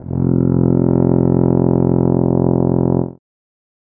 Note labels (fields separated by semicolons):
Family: brass; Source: acoustic; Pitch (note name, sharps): F1; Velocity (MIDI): 25; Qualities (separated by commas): dark